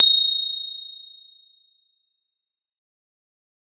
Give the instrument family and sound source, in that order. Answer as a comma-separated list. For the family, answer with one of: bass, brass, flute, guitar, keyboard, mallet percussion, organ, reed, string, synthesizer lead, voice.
keyboard, electronic